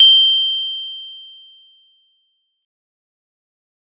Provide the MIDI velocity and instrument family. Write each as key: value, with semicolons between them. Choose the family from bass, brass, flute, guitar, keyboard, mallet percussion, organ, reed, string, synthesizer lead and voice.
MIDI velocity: 100; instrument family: mallet percussion